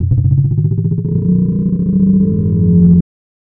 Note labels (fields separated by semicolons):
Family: voice; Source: synthesizer; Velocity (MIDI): 75; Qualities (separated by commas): distorted